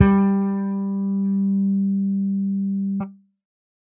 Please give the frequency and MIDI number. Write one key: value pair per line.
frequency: 196 Hz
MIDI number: 55